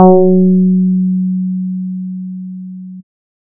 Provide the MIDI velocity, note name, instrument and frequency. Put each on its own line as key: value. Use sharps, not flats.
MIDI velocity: 75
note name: F#3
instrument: synthesizer bass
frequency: 185 Hz